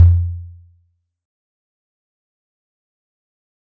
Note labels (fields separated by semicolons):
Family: mallet percussion; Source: acoustic; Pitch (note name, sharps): F2; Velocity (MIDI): 50; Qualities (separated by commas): fast decay, percussive